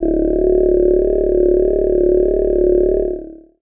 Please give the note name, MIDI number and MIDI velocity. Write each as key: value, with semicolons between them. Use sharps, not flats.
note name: D1; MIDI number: 26; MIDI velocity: 100